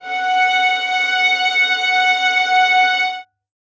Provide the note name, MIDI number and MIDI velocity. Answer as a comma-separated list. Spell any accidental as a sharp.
F#5, 78, 25